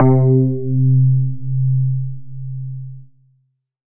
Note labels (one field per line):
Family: synthesizer lead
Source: synthesizer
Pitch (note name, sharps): C3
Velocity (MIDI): 25